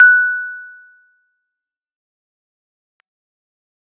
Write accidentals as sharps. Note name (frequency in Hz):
F#6 (1480 Hz)